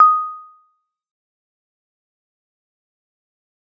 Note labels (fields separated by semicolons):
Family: mallet percussion; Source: acoustic; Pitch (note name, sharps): D#6; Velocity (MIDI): 75; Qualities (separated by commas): fast decay, percussive